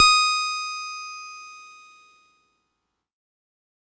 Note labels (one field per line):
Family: keyboard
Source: electronic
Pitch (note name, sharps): D#6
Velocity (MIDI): 75